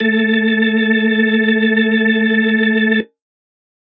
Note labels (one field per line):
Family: organ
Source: electronic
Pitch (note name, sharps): A3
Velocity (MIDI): 25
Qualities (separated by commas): reverb